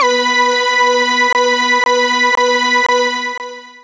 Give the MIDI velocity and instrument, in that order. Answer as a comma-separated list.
127, synthesizer lead